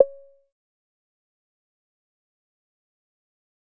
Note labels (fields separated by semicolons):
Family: bass; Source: synthesizer; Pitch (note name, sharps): C#5; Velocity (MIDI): 50; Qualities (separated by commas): fast decay, percussive